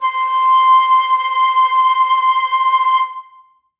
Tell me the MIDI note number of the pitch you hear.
84